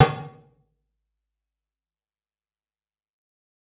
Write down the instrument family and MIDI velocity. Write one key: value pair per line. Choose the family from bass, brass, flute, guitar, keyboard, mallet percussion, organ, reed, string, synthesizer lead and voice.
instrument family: guitar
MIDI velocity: 50